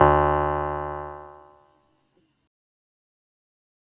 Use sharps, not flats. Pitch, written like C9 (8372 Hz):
D2 (73.42 Hz)